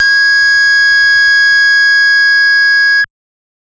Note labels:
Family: bass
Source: synthesizer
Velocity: 127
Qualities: bright, distorted, multiphonic

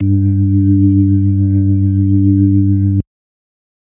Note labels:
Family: organ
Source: electronic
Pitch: G2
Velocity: 100

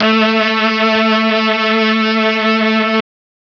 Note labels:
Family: reed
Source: electronic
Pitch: A3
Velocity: 127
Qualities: bright, reverb

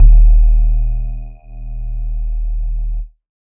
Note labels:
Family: synthesizer lead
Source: synthesizer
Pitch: D#1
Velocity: 75

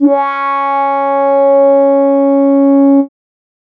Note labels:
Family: keyboard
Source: synthesizer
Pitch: C#4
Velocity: 25

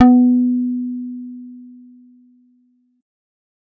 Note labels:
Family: bass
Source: synthesizer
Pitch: B3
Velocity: 25

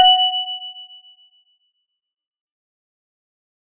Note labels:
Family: mallet percussion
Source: acoustic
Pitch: F#5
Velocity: 127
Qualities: fast decay

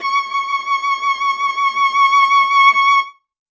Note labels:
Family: string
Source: acoustic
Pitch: C#6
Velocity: 127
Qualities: bright, reverb

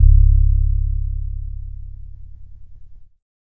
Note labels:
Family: keyboard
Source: electronic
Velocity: 100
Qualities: dark

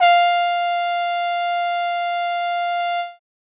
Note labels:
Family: brass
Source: acoustic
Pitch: F5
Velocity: 127

